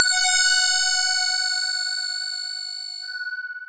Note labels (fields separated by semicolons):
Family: mallet percussion; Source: electronic; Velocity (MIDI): 75; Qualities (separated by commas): bright, distorted, long release, non-linear envelope